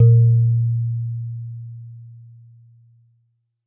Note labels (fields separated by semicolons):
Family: mallet percussion; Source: acoustic; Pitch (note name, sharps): A#2; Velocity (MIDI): 25